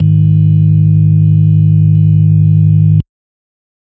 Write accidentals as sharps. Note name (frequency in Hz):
G#1 (51.91 Hz)